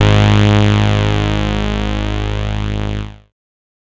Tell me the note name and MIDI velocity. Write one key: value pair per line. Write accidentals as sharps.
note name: G#1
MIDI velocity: 50